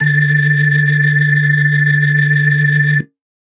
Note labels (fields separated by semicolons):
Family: organ; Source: electronic; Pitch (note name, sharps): D3; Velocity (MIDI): 100